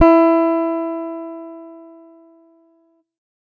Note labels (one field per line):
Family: guitar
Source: electronic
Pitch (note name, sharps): E4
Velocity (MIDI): 25